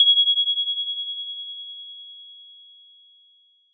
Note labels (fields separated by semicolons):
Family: mallet percussion; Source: acoustic; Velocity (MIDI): 127; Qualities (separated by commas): bright, multiphonic